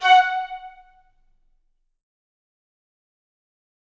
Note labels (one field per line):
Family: reed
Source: acoustic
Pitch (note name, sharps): F#5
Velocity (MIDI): 75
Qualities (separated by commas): fast decay, reverb